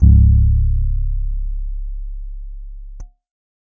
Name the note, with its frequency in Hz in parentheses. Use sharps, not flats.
C#1 (34.65 Hz)